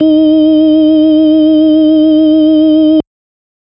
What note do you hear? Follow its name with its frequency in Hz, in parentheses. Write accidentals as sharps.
D#4 (311.1 Hz)